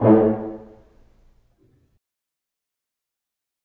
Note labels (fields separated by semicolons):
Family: brass; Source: acoustic; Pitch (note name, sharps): A2; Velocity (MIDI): 25; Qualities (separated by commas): dark, fast decay, percussive, reverb